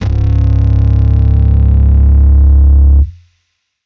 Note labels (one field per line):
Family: bass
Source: electronic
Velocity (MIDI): 50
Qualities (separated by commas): bright, distorted